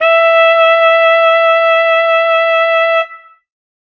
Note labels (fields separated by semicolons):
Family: reed; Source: acoustic; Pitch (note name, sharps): E5; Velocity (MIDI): 75